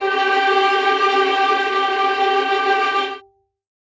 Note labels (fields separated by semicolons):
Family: string; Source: acoustic; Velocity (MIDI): 25; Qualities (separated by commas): bright, non-linear envelope, reverb